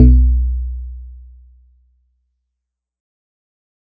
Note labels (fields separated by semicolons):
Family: guitar; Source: synthesizer; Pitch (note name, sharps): B1; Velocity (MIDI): 50; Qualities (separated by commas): dark, fast decay